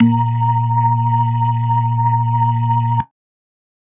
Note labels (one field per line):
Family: organ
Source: electronic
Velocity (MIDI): 75